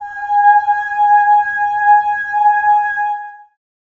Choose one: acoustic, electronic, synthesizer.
acoustic